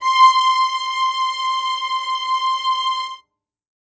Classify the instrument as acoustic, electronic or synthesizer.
acoustic